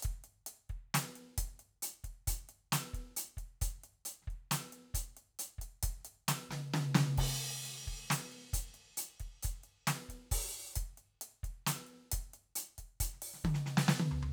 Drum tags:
hip-hop
beat
67 BPM
4/4
crash, closed hi-hat, open hi-hat, hi-hat pedal, snare, high tom, floor tom, kick

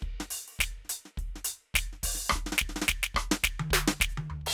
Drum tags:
soul
beat
105 BPM
4/4
crash, closed hi-hat, open hi-hat, hi-hat pedal, snare, cross-stick, high tom, floor tom, kick

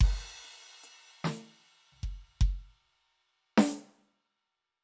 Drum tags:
rock
beat
50 BPM
4/4
crash, ride, closed hi-hat, hi-hat pedal, snare, floor tom, kick

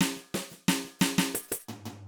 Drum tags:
rock
fill
115 BPM
4/4
hi-hat pedal, snare, high tom, floor tom

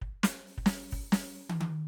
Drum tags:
punk
fill
128 BPM
4/4
closed hi-hat, open hi-hat, snare, high tom, kick

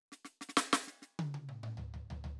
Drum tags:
hip-hop
fill
100 BPM
4/4
hi-hat pedal, snare, high tom, mid tom, floor tom

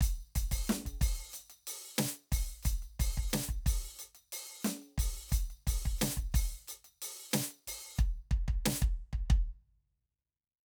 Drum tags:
hip-hop
beat
90 BPM
4/4
crash, closed hi-hat, hi-hat pedal, percussion, snare, kick

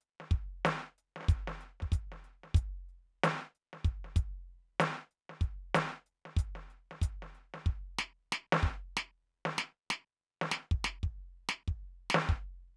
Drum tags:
hip-hop
beat
94 BPM
4/4
closed hi-hat, snare, kick

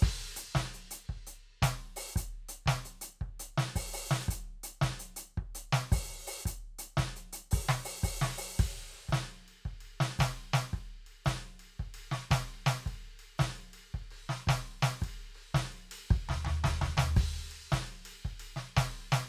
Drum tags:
rock shuffle
beat
112 BPM
4/4
crash, closed hi-hat, open hi-hat, hi-hat pedal, snare, floor tom, kick

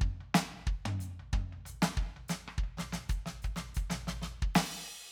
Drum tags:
swing
beat
185 BPM
4/4
crash, hi-hat pedal, snare, cross-stick, high tom, floor tom, kick

